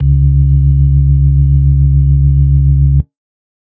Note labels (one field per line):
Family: organ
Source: electronic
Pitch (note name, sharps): C#2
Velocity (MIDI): 127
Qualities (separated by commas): dark